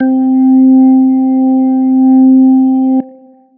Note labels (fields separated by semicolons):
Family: organ; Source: electronic; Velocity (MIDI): 127; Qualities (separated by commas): long release